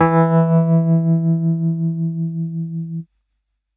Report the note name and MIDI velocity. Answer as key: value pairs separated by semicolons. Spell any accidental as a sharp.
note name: E3; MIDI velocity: 100